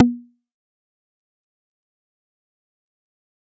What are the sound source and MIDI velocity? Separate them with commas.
synthesizer, 50